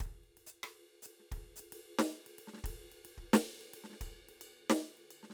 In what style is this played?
prog rock